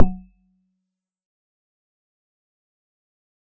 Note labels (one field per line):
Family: mallet percussion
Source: acoustic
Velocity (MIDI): 25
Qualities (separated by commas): fast decay, percussive